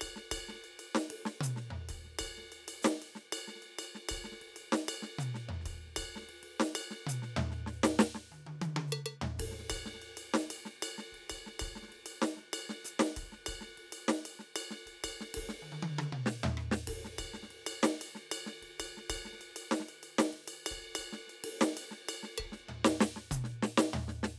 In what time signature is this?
4/4